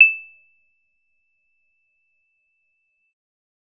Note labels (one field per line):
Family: bass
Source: synthesizer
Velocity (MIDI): 25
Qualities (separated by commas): bright, percussive